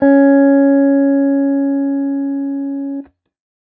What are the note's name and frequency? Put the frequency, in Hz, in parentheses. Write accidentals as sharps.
C#4 (277.2 Hz)